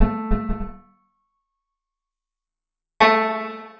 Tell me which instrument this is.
acoustic guitar